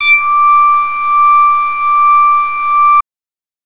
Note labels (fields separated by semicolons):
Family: bass; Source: synthesizer; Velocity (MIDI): 75